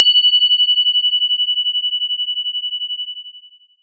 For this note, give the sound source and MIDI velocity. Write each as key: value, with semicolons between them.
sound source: synthesizer; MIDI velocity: 25